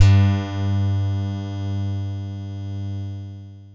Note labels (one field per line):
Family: guitar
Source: synthesizer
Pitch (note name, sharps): G2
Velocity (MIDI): 75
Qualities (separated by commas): long release